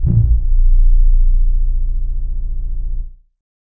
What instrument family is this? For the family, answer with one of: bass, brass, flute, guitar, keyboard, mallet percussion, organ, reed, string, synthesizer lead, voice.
bass